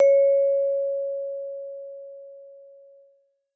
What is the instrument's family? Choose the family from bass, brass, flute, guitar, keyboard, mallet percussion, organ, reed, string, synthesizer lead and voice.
mallet percussion